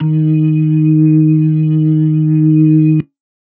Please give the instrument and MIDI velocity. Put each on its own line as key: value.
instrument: electronic organ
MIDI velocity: 50